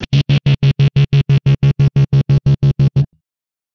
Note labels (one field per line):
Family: guitar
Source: electronic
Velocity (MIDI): 100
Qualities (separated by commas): bright, distorted, tempo-synced